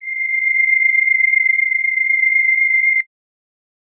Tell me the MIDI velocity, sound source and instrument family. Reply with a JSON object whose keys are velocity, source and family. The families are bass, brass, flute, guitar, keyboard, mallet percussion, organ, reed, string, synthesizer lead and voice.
{"velocity": 25, "source": "acoustic", "family": "reed"}